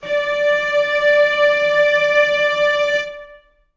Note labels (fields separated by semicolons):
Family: string; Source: acoustic; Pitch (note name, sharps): D5; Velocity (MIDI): 75; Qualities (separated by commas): reverb